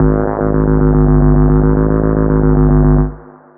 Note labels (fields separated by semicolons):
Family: bass; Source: synthesizer; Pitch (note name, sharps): G#1; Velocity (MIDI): 100; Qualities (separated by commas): long release, reverb